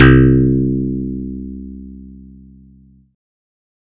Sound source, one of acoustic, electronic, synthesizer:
synthesizer